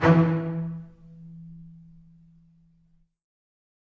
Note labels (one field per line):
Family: string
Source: acoustic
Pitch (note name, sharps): E3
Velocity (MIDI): 100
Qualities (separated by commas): reverb